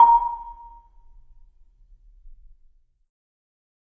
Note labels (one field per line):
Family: mallet percussion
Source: acoustic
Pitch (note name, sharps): A#5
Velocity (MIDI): 75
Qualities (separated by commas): percussive, reverb